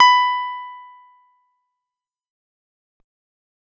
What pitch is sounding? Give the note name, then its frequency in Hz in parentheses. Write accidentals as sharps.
B5 (987.8 Hz)